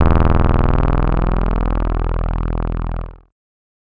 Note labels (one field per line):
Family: bass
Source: synthesizer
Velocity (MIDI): 100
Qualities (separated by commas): bright, distorted